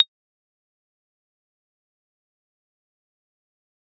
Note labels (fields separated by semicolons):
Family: mallet percussion; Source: acoustic; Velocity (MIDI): 127; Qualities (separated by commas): dark, fast decay, percussive, reverb